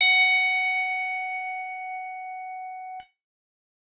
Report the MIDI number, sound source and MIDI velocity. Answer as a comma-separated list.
78, electronic, 127